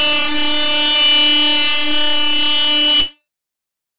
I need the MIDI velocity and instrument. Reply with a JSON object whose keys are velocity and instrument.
{"velocity": 127, "instrument": "synthesizer bass"}